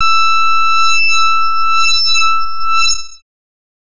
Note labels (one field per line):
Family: bass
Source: synthesizer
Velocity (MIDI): 50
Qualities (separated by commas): bright, distorted, non-linear envelope